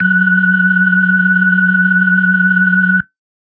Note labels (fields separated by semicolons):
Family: organ; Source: electronic; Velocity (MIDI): 50